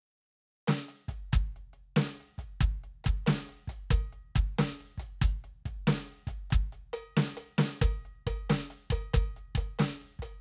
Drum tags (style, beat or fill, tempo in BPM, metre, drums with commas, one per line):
rock
beat
92 BPM
4/4
closed hi-hat, snare, kick